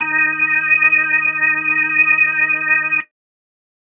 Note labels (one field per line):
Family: organ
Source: electronic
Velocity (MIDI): 25